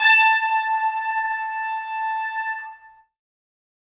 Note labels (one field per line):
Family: brass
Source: acoustic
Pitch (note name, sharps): A5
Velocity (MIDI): 127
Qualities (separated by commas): bright, reverb